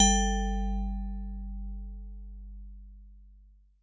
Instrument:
acoustic mallet percussion instrument